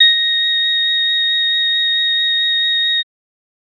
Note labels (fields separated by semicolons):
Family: organ; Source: electronic; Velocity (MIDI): 75; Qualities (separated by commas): bright, multiphonic